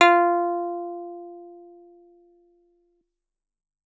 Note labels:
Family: guitar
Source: acoustic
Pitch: F4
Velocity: 127

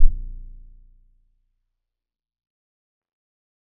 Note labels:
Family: guitar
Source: acoustic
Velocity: 25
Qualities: dark, percussive

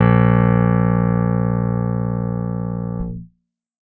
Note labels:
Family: guitar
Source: electronic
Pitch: A#1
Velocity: 75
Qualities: reverb

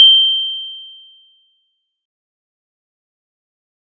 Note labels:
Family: mallet percussion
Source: acoustic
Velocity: 25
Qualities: bright, fast decay

